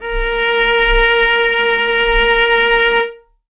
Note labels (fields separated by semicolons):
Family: string; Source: acoustic; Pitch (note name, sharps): A#4; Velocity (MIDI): 25; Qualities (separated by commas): reverb